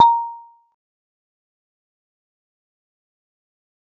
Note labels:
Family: mallet percussion; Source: acoustic; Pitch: A#5; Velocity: 50; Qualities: fast decay, percussive

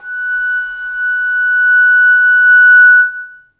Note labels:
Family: flute; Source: acoustic; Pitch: F#6; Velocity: 50; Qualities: reverb

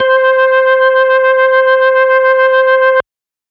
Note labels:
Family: organ; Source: electronic; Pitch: C5; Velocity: 100; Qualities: distorted

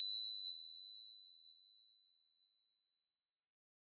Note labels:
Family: keyboard; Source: electronic; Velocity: 75; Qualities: bright

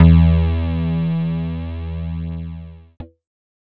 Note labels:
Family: keyboard; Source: electronic; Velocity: 75; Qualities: distorted

